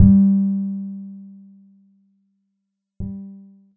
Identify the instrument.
acoustic guitar